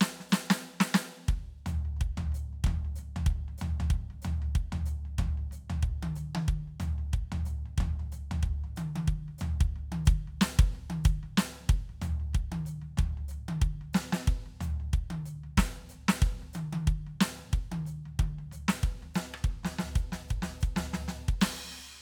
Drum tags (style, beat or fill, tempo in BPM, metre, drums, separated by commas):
swing, beat, 185 BPM, 4/4, crash, hi-hat pedal, snare, cross-stick, high tom, floor tom, kick